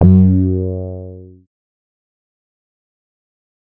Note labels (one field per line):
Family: bass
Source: synthesizer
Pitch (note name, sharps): F#2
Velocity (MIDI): 100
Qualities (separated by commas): distorted, fast decay